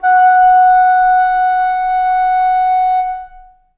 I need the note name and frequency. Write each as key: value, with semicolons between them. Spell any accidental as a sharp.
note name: F#5; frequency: 740 Hz